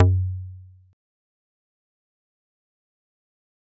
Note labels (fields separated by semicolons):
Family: mallet percussion; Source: acoustic; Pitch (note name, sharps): F#2; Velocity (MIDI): 25; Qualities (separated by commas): fast decay, percussive